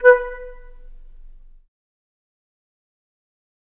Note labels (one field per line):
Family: flute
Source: acoustic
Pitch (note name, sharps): B4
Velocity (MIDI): 25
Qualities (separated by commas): fast decay, percussive, reverb